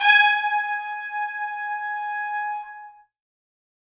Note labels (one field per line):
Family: brass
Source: acoustic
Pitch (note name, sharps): G#5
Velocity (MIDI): 100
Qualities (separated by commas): bright, reverb